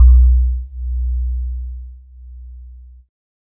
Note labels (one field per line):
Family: keyboard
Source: electronic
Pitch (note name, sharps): B1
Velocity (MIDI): 25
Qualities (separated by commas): multiphonic